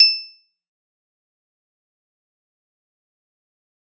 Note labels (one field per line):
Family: mallet percussion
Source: acoustic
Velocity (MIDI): 127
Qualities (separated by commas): bright, fast decay, percussive